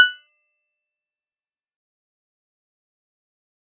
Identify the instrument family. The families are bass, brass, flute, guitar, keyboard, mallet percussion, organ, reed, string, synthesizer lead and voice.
mallet percussion